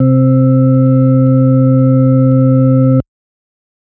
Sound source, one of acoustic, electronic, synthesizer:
electronic